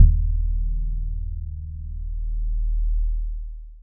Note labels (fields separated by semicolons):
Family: mallet percussion; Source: electronic; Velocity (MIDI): 25; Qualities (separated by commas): long release